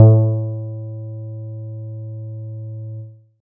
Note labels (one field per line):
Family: guitar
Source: synthesizer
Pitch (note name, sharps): A2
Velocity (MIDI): 75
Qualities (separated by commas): dark